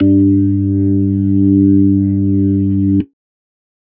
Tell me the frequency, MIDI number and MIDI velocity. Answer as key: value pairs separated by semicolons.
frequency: 98 Hz; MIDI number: 43; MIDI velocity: 75